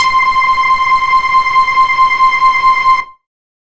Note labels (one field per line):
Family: bass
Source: synthesizer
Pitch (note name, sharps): C6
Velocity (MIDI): 127